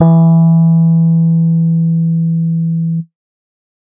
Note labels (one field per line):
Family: keyboard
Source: electronic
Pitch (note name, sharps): E3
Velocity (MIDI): 127